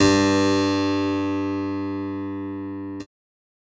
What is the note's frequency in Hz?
98 Hz